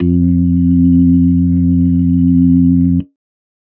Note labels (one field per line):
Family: organ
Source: electronic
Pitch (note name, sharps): F2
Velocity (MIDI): 50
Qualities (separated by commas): dark